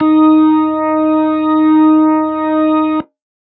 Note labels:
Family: organ; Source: electronic; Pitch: D#4; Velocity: 100

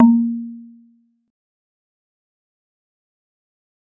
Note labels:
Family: mallet percussion; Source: acoustic; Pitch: A#3; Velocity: 50; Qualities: fast decay, percussive

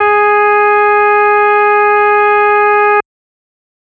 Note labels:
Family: organ; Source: electronic; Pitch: G#4; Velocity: 127

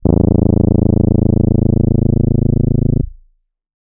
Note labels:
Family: keyboard; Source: electronic; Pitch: A0; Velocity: 100; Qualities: distorted

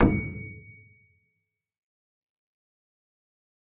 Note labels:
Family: keyboard; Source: acoustic; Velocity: 25; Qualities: percussive, reverb

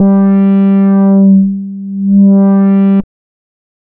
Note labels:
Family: bass; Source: synthesizer; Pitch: G3; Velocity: 127; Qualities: distorted

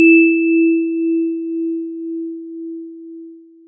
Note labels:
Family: mallet percussion; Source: acoustic; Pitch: E4; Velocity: 75; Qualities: long release

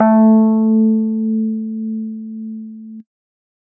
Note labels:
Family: keyboard; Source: electronic; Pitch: A3; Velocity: 50

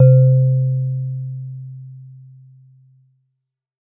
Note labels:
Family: mallet percussion; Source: acoustic; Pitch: C3; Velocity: 25; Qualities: dark

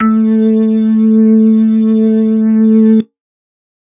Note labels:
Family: organ; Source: electronic; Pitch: A3; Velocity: 100

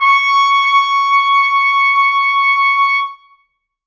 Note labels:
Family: brass; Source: acoustic; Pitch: C#6; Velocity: 100; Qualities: bright, reverb

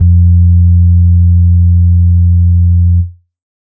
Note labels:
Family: organ; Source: electronic; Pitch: F2; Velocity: 100; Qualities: dark

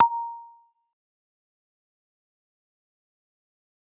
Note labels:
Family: mallet percussion; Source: acoustic; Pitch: A#5; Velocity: 100; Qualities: fast decay, percussive

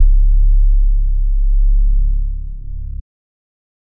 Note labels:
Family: bass; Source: synthesizer; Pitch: C#1; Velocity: 25; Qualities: dark

